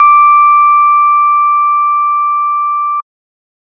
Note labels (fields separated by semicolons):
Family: organ; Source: electronic; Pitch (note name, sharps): D6; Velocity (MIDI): 100